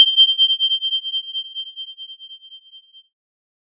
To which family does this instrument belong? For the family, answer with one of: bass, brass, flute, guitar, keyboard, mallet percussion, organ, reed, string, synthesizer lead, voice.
keyboard